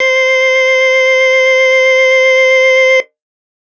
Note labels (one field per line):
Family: organ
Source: electronic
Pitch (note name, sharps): C5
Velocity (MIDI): 100